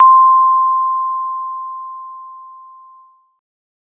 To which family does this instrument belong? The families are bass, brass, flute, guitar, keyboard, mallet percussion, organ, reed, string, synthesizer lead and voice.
mallet percussion